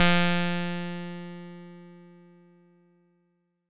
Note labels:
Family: bass; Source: synthesizer; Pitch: F3; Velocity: 100; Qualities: bright, distorted

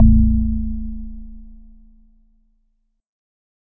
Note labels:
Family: organ; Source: electronic; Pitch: A0; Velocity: 25

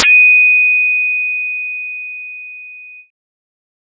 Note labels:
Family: bass; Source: synthesizer; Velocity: 127; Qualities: bright

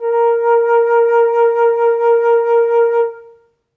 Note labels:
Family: flute; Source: acoustic; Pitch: A#4; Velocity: 25; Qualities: reverb

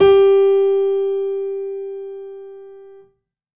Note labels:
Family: keyboard; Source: acoustic; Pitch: G4; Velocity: 100; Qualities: reverb

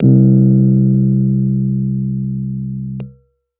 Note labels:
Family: keyboard; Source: electronic; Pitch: C2; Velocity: 75; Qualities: dark

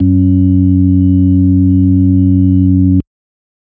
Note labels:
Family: organ; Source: electronic; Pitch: F#2; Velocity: 127; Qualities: dark

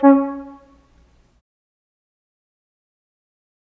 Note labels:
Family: flute; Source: acoustic; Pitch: C#4; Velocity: 50; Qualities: fast decay, percussive, reverb

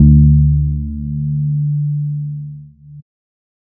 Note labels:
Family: bass; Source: synthesizer; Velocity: 25

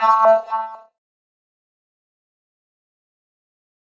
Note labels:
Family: keyboard; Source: electronic; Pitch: A3; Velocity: 75; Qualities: distorted, fast decay, non-linear envelope

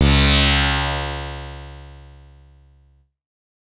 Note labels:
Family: bass; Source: synthesizer; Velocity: 25; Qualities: bright, distorted

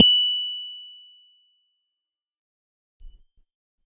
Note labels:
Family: keyboard; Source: electronic; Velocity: 100; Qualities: fast decay

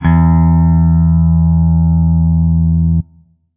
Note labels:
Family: guitar; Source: electronic; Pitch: E2; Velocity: 50; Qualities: distorted

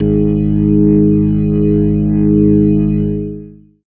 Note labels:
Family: organ; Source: electronic; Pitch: G#1; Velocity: 75; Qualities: distorted, long release

